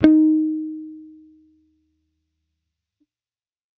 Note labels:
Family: bass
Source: electronic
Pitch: D#4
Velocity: 75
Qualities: fast decay

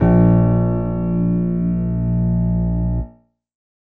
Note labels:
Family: keyboard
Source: electronic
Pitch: A#1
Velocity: 50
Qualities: reverb

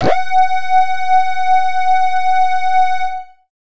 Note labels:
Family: bass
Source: synthesizer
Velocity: 25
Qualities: distorted

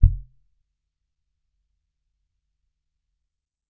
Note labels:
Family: bass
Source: electronic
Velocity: 25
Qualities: percussive

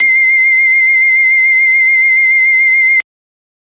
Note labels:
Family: organ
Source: electronic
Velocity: 127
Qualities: bright

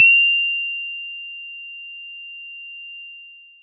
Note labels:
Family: mallet percussion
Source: acoustic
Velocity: 100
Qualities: bright, long release

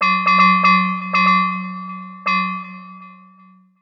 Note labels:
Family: mallet percussion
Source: synthesizer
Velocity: 25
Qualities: long release, multiphonic, tempo-synced

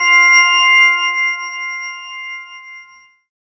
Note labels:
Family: keyboard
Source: synthesizer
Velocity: 50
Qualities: bright

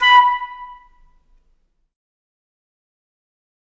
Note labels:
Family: flute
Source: acoustic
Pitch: B5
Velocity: 100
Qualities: fast decay, percussive, reverb

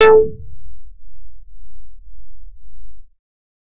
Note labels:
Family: bass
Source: synthesizer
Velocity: 100

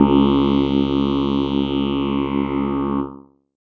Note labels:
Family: keyboard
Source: electronic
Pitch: C#2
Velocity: 75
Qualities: distorted, multiphonic

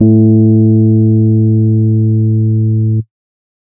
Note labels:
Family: keyboard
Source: electronic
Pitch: A2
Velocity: 75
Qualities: dark

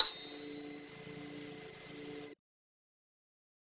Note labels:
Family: keyboard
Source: electronic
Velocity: 127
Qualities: bright, fast decay, percussive

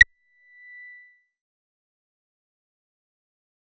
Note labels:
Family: bass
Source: synthesizer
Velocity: 127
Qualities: fast decay, percussive

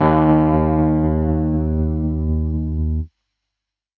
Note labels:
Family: keyboard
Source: electronic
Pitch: D#2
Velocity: 100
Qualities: distorted

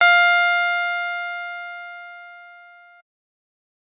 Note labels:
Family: keyboard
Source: electronic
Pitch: F5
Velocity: 100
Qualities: bright

